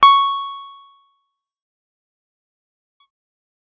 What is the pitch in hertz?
1109 Hz